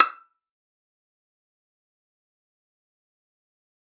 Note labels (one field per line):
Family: string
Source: acoustic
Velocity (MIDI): 25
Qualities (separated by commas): fast decay, percussive, reverb